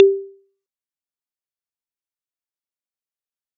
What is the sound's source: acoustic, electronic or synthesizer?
acoustic